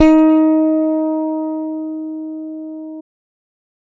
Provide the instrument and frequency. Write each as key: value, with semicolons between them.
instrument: electronic bass; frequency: 311.1 Hz